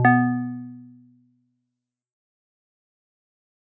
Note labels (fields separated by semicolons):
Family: mallet percussion; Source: acoustic; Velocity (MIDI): 75; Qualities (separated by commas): dark, fast decay, multiphonic